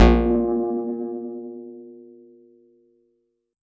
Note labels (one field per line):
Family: guitar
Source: electronic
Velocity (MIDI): 100